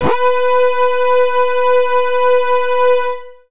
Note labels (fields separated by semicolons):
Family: bass; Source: synthesizer; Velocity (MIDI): 75; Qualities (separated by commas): distorted